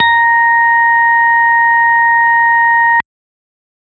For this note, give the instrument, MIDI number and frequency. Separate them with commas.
electronic organ, 82, 932.3 Hz